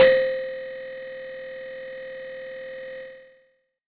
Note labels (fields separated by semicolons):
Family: mallet percussion; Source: acoustic; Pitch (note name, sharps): C5; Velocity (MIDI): 127; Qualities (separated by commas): distorted